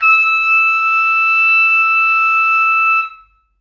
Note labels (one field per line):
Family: brass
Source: acoustic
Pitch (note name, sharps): E6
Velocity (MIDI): 25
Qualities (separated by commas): reverb